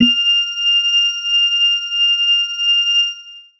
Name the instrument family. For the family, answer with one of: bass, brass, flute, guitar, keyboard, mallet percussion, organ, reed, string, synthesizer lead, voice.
organ